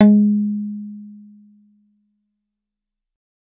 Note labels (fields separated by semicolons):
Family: bass; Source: synthesizer; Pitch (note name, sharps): G#3; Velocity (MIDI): 75; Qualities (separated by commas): fast decay